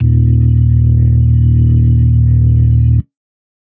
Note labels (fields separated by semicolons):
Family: organ; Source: electronic; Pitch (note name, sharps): D#1; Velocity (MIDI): 100; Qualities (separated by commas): distorted